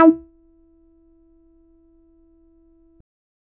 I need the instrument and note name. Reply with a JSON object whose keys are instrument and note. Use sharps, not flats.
{"instrument": "synthesizer bass", "note": "E4"}